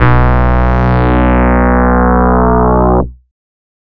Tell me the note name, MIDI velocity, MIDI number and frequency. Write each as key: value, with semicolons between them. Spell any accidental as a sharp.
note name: B1; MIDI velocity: 127; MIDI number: 35; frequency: 61.74 Hz